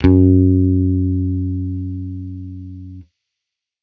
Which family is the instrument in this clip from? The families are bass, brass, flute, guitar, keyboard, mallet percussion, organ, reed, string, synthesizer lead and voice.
bass